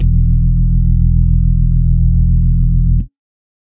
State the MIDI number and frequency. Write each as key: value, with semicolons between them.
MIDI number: 28; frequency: 41.2 Hz